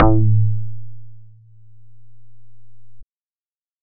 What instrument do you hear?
synthesizer bass